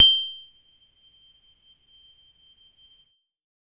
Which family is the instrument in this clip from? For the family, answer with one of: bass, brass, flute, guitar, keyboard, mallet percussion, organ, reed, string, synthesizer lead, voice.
keyboard